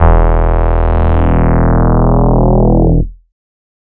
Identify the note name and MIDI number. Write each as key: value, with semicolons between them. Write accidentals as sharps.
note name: E1; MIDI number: 28